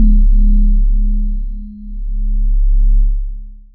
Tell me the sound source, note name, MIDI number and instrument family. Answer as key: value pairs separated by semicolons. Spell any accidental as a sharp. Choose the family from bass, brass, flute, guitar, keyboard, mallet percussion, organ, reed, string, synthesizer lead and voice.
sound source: synthesizer; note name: C#1; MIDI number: 25; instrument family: voice